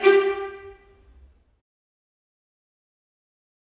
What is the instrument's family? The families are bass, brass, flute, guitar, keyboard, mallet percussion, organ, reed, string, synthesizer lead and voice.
string